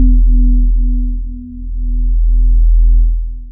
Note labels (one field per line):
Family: voice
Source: synthesizer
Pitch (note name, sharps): E1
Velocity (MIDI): 25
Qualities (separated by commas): dark, long release